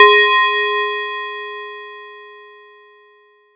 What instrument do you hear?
acoustic mallet percussion instrument